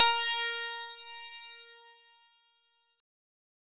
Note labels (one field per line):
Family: synthesizer lead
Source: synthesizer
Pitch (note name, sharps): A#4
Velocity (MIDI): 127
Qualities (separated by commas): bright, distorted